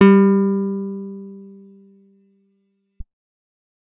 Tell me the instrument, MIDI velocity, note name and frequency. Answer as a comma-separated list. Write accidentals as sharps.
acoustic guitar, 50, G3, 196 Hz